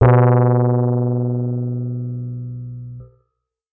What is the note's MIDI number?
47